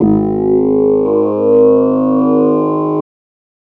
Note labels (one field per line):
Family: voice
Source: synthesizer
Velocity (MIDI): 127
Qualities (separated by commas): distorted